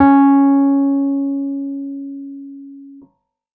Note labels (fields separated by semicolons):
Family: keyboard; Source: electronic; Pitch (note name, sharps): C#4; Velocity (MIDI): 75; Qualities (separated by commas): dark